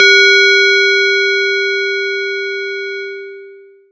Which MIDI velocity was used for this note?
50